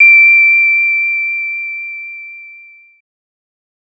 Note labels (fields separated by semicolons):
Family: bass; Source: synthesizer; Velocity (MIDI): 75; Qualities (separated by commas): distorted